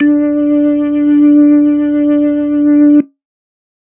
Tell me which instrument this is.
electronic organ